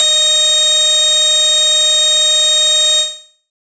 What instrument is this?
synthesizer bass